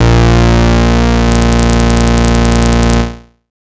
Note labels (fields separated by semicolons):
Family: bass; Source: synthesizer; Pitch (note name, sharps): A#1; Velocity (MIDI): 75; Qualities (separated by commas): bright, distorted